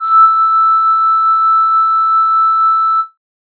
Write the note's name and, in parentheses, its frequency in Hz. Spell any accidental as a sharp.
E6 (1319 Hz)